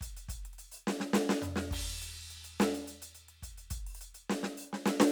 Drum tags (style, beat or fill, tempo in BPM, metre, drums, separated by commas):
rock, beat, 140 BPM, 4/4, crash, closed hi-hat, open hi-hat, hi-hat pedal, snare, mid tom, kick